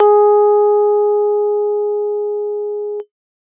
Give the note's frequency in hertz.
415.3 Hz